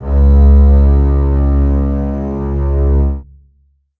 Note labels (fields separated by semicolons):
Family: string; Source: acoustic; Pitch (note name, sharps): C#2; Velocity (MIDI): 75; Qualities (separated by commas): long release, reverb